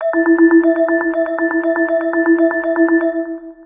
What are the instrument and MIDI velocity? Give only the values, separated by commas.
synthesizer mallet percussion instrument, 127